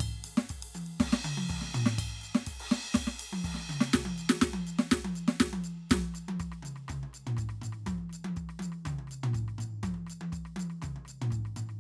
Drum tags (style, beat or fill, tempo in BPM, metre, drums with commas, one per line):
Latin
beat
122 BPM
4/4
ride, ride bell, percussion, snare, cross-stick, high tom, mid tom, floor tom, kick